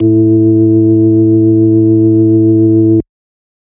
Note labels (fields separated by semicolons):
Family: organ; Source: electronic; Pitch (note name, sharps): A2; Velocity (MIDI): 50